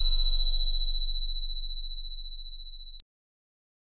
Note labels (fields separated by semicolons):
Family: bass; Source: synthesizer; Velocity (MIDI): 100; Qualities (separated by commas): bright, distorted, multiphonic